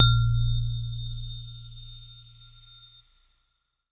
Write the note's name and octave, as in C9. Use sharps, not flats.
A#0